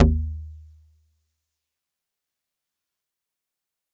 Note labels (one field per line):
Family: mallet percussion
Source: acoustic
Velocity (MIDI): 50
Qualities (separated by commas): multiphonic, percussive